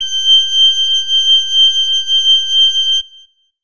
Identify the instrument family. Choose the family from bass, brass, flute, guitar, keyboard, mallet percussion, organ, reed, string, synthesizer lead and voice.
flute